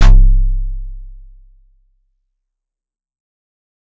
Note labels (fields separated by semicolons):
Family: keyboard; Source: acoustic; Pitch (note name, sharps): C1; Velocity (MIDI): 127; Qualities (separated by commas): fast decay